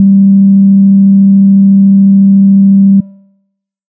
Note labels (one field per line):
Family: bass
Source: synthesizer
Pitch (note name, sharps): G3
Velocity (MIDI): 127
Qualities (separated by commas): dark